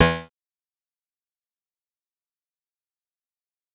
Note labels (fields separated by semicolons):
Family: bass; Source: synthesizer; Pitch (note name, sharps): E2; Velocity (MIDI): 75; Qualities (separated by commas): bright, distorted, fast decay, percussive